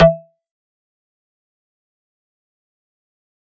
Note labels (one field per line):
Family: mallet percussion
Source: electronic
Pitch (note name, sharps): E3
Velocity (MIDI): 100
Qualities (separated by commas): fast decay, percussive